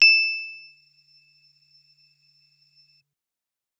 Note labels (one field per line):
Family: guitar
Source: electronic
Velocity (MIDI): 127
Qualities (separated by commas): bright, percussive